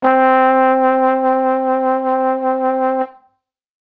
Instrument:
acoustic brass instrument